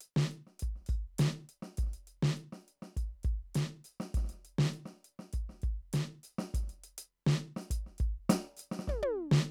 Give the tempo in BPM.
101 BPM